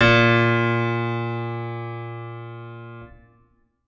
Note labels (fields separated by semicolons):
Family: organ; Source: electronic; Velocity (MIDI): 127; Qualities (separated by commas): reverb